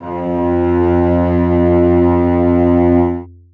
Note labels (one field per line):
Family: string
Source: acoustic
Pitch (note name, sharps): F2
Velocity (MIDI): 100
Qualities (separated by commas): long release, reverb